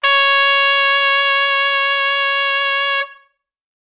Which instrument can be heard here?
acoustic brass instrument